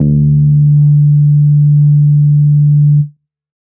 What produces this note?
synthesizer bass